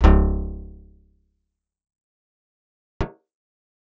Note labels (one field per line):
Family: guitar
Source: acoustic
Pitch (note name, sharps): C#1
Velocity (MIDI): 25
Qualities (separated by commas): fast decay, reverb